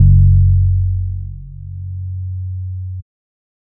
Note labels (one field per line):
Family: bass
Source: synthesizer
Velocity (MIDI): 50